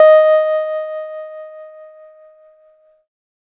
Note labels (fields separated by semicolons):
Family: keyboard; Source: electronic; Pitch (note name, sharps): D#5; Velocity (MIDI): 100; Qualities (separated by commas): distorted